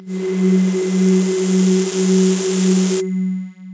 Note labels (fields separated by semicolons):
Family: voice; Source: synthesizer; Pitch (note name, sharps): F#3; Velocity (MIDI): 127; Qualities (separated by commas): distorted, long release